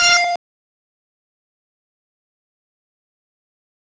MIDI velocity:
50